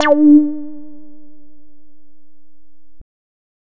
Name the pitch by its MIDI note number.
62